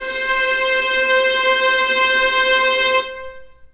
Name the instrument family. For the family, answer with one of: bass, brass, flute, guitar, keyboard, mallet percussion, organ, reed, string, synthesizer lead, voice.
string